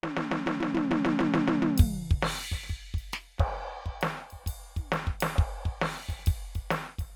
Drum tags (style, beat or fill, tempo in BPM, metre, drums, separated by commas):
blues shuffle, beat, 134 BPM, 4/4, crash, ride, ride bell, snare, floor tom, kick